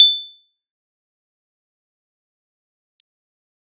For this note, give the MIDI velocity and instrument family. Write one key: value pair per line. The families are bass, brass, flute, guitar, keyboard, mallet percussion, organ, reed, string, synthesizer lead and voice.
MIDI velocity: 25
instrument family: keyboard